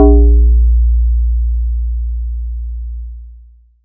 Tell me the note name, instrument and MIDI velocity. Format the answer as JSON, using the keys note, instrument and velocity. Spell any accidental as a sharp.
{"note": "A#1", "instrument": "electronic mallet percussion instrument", "velocity": 75}